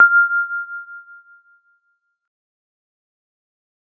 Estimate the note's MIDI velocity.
75